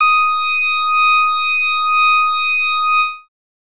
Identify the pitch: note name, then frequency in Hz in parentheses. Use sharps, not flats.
D#6 (1245 Hz)